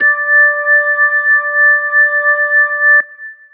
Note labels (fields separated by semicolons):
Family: organ; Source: electronic; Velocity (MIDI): 50; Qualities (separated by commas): long release